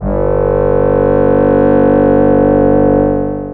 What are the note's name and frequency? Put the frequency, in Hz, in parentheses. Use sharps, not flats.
G1 (49 Hz)